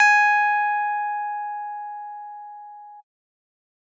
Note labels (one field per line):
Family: keyboard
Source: acoustic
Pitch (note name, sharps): G#5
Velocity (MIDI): 127